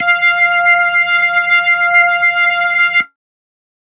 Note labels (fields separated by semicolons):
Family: organ; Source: electronic; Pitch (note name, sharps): F5; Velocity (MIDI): 25